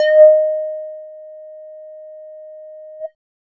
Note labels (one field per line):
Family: bass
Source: synthesizer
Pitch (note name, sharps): D#5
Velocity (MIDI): 50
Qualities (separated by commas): dark, distorted